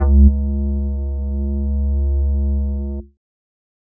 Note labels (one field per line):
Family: flute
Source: synthesizer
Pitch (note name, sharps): C#2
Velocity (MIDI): 50